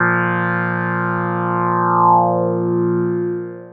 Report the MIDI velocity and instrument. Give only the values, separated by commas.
75, synthesizer lead